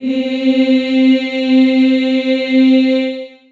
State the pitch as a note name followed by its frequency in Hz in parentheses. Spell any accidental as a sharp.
C4 (261.6 Hz)